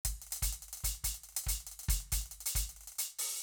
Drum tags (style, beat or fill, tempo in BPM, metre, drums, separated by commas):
hip-hop, fill, 70 BPM, 4/4, closed hi-hat, open hi-hat, kick